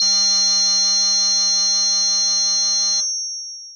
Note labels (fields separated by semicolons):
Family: mallet percussion; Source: electronic; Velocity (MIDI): 75; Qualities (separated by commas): long release